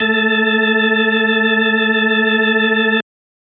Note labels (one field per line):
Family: organ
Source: electronic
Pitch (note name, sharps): A3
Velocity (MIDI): 50